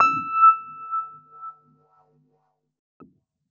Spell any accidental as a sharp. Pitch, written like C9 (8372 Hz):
E6 (1319 Hz)